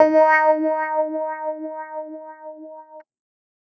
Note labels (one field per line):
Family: keyboard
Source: electronic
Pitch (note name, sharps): D#4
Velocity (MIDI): 127